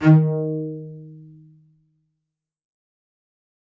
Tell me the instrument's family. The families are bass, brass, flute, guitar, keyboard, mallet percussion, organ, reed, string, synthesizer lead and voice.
string